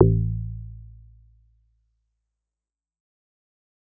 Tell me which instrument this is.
synthesizer bass